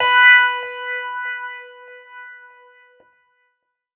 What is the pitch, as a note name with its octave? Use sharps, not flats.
B4